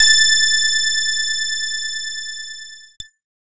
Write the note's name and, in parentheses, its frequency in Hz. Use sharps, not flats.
A6 (1760 Hz)